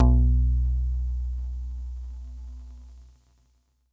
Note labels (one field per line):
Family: guitar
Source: electronic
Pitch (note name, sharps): B1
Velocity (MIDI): 127